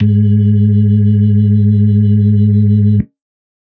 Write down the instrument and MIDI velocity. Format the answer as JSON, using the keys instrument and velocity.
{"instrument": "electronic organ", "velocity": 25}